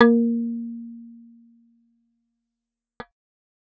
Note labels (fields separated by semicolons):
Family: bass; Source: synthesizer; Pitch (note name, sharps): A#3; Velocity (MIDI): 100; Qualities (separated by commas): fast decay